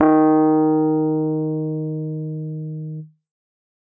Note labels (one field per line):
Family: keyboard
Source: electronic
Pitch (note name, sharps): D#3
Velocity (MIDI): 127